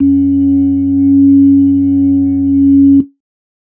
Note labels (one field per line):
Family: keyboard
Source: electronic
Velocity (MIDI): 127